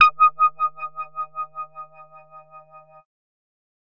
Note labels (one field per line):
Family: bass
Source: synthesizer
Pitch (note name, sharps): D#6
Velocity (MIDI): 75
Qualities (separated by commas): distorted